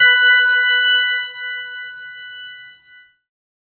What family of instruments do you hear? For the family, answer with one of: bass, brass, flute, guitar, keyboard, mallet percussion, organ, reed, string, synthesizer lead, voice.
keyboard